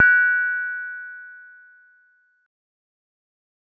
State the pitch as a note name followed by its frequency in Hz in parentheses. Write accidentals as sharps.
F#6 (1480 Hz)